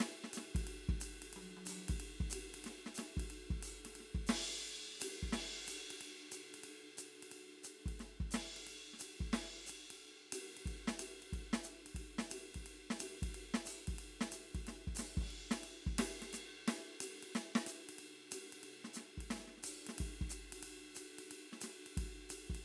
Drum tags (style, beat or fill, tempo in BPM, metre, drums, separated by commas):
medium-fast jazz, beat, 180 BPM, 4/4, ride, hi-hat pedal, snare, high tom, kick